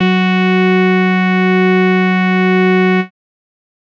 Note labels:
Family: bass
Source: synthesizer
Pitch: F#3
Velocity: 25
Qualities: bright, distorted

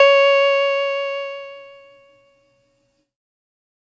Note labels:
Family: keyboard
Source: electronic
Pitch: C#5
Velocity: 50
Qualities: distorted

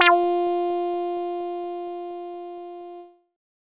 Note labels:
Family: bass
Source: synthesizer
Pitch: F4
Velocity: 100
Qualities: distorted

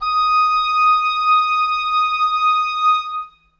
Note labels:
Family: reed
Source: acoustic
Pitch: D#6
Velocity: 100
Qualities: reverb

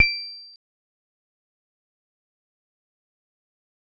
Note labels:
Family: mallet percussion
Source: acoustic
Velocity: 25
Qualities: fast decay, percussive

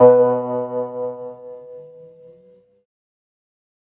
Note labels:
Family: organ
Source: electronic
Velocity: 75

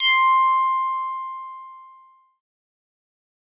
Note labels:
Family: synthesizer lead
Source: synthesizer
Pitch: C6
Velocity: 100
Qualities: distorted, fast decay

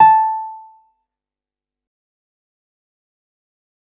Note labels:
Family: keyboard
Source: electronic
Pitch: A5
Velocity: 75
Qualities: fast decay, percussive

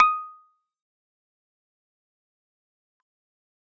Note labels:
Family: keyboard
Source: electronic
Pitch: D#6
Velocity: 50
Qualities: fast decay, percussive

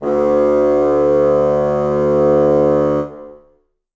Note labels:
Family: reed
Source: acoustic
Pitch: D2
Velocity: 127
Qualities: reverb

